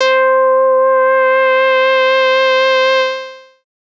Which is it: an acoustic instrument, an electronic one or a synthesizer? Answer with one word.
synthesizer